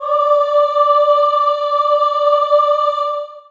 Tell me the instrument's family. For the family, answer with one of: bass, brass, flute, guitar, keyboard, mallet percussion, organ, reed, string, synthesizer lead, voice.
voice